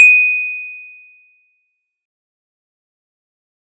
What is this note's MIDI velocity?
50